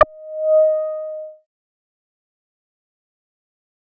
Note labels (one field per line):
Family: bass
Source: synthesizer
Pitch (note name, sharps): D#5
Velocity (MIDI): 100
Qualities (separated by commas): fast decay